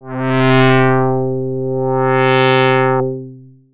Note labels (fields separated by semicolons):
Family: bass; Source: synthesizer; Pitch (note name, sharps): C3; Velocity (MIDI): 100; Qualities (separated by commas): distorted, long release, tempo-synced